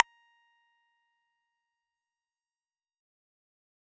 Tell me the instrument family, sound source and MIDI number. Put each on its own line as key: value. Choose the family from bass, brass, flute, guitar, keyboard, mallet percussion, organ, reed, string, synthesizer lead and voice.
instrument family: bass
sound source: synthesizer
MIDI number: 82